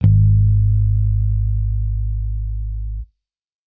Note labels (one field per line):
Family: bass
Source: electronic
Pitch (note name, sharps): G#1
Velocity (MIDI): 75